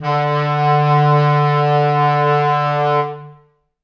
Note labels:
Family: reed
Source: acoustic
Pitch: D3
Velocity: 127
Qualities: reverb

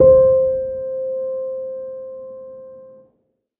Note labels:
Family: keyboard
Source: acoustic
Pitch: C5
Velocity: 25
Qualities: reverb

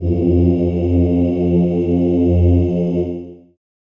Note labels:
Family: voice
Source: acoustic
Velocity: 50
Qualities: dark, reverb

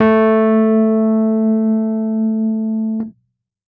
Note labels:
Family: keyboard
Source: electronic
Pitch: A3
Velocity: 127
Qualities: dark

